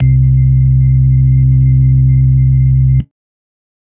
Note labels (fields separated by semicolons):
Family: organ; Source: electronic; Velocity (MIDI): 50; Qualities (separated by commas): dark